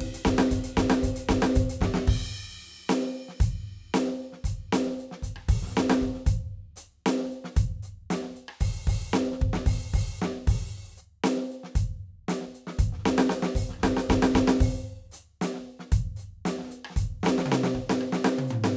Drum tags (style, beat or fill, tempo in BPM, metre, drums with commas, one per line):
funk
beat
115 BPM
4/4
crash, ride, closed hi-hat, open hi-hat, hi-hat pedal, snare, cross-stick, high tom, mid tom, kick